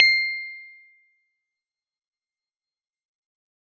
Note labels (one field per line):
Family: keyboard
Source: electronic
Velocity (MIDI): 50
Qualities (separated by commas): fast decay, percussive